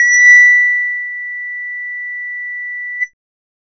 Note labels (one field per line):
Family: bass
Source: synthesizer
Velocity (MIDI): 100